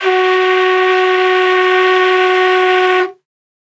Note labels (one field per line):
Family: flute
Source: acoustic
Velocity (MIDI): 50